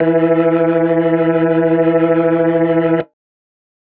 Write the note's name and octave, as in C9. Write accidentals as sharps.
E3